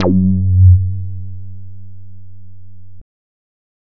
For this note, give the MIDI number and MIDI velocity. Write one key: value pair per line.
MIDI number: 42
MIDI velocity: 25